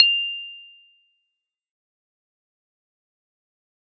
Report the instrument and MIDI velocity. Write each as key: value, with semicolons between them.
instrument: electronic keyboard; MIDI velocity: 100